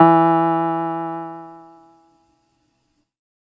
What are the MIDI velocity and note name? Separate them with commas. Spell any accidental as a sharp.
100, E3